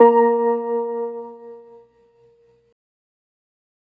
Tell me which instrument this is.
electronic organ